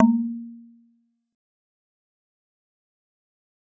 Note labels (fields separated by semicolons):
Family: mallet percussion; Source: acoustic; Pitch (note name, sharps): A#3; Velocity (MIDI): 75; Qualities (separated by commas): fast decay, percussive